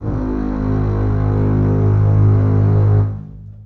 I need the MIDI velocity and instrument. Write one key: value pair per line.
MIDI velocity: 75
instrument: acoustic string instrument